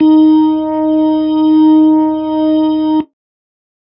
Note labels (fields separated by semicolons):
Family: organ; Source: electronic; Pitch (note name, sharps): D#4; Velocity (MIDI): 50